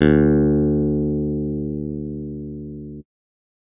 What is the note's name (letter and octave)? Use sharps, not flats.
D2